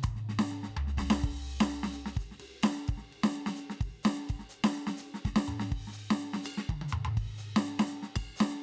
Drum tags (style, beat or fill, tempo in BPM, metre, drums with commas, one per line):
Latin
beat
125 BPM
3/4
crash, ride, ride bell, hi-hat pedal, snare, high tom, mid tom, floor tom, kick